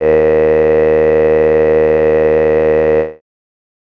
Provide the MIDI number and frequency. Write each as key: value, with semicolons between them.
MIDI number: 39; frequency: 77.78 Hz